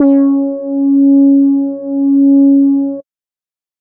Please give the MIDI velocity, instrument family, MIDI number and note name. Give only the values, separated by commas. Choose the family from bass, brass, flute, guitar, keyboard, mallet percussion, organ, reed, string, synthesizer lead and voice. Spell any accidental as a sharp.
75, bass, 61, C#4